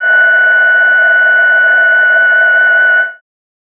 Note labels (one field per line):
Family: voice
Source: synthesizer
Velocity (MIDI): 50